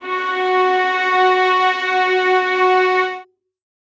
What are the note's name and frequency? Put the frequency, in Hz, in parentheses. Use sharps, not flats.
F#4 (370 Hz)